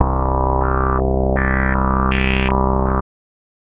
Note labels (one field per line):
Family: bass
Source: synthesizer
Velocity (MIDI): 50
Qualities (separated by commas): tempo-synced